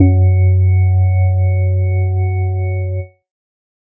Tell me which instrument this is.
electronic organ